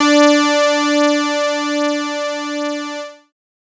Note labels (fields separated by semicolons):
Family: bass; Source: synthesizer; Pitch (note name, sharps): D4; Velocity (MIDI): 127; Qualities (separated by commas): bright, distorted